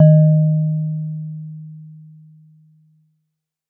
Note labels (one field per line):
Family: mallet percussion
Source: acoustic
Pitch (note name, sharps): D#3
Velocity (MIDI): 50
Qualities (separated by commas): dark